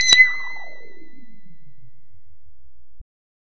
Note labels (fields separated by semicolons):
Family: bass; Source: synthesizer; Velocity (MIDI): 100; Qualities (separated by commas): distorted